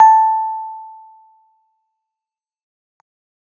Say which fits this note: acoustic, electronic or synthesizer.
electronic